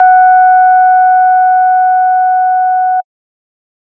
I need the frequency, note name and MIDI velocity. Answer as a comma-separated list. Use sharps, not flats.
740 Hz, F#5, 25